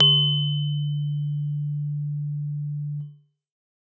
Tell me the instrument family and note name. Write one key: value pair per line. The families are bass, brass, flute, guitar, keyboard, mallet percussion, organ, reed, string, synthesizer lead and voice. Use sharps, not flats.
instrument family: keyboard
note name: D3